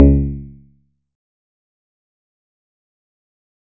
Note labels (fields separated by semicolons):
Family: guitar; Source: acoustic; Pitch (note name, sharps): C#2; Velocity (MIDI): 25; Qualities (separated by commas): dark, distorted, fast decay, percussive